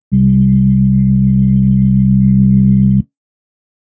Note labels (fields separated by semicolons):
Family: organ; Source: electronic; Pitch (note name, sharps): C2; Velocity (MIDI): 25; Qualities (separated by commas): dark